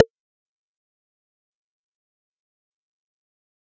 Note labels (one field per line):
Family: bass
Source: synthesizer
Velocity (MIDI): 127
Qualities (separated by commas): fast decay, percussive